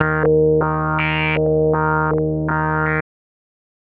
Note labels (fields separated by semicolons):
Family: bass; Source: synthesizer; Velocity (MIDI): 100; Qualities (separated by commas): tempo-synced